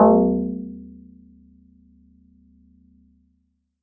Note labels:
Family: mallet percussion; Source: acoustic; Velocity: 75

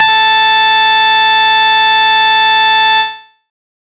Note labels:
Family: bass; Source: synthesizer; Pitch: A5; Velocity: 127; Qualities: bright, distorted

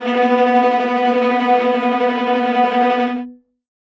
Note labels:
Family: string; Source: acoustic; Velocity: 100; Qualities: bright, non-linear envelope, reverb

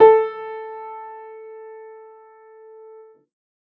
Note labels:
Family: keyboard; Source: acoustic; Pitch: A4; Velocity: 100; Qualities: reverb

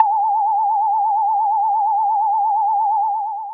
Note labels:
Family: bass; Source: synthesizer; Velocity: 127; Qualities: long release

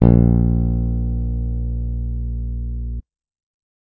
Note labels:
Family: bass; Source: electronic; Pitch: A#1; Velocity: 127

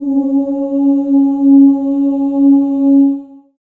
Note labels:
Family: voice; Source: acoustic; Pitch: C#4; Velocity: 50; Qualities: dark, reverb

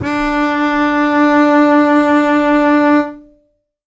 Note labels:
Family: string; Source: acoustic; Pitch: D4; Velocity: 75; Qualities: reverb

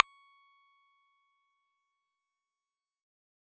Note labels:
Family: bass; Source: synthesizer; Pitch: C#6; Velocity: 127; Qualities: fast decay, percussive

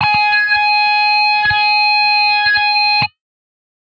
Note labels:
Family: guitar; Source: synthesizer; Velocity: 25; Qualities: bright, distorted

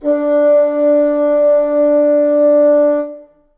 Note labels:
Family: reed; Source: acoustic; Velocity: 25; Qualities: reverb

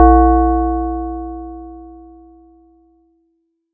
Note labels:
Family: mallet percussion; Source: acoustic; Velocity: 127

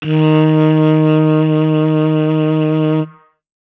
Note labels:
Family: reed; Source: acoustic; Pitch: D#3; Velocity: 25

